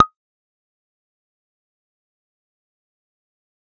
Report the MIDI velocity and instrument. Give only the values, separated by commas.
127, synthesizer bass